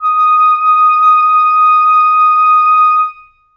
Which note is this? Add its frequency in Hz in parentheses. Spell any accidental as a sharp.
D#6 (1245 Hz)